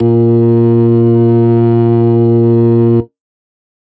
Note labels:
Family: organ; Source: electronic; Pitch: A#2; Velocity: 75; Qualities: distorted

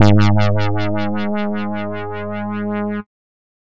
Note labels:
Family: bass; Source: synthesizer; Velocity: 100; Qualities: distorted

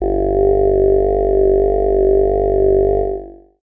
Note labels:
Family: voice; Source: synthesizer; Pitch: G1; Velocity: 50

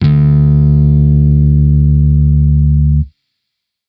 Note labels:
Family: bass; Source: electronic; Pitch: D2; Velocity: 50; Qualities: distorted

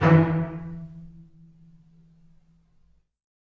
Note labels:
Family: string; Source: acoustic; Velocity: 25; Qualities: reverb

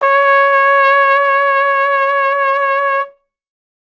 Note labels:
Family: brass; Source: acoustic; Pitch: C#5; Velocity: 75

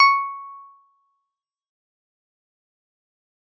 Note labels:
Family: keyboard; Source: electronic; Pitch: C#6; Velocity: 100; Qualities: fast decay, percussive

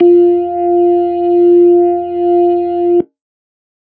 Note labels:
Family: organ; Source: electronic; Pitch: F4; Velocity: 75; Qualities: dark

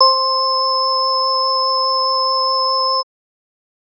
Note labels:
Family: organ; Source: electronic; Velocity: 25; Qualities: multiphonic

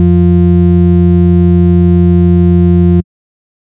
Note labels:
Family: bass; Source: synthesizer; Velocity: 100; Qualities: dark, distorted

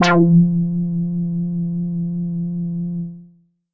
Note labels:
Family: bass; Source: synthesizer; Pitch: F3; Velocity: 50; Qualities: distorted, tempo-synced

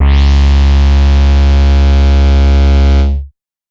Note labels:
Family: bass; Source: synthesizer; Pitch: C#2; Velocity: 100; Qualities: bright, distorted

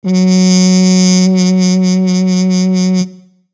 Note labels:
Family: brass; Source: acoustic; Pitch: F#3; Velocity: 127

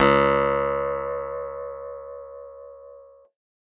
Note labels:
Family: guitar; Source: acoustic; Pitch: C#2; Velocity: 25

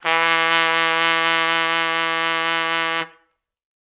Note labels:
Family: brass; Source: acoustic; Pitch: E3; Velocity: 100

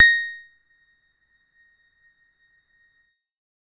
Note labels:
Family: keyboard; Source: electronic; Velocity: 100; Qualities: percussive, reverb

